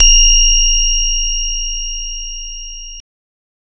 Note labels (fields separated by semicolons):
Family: guitar; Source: synthesizer; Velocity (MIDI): 100; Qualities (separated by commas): bright, distorted